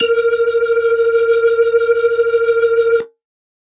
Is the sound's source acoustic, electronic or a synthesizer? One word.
electronic